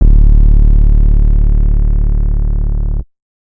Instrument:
synthesizer bass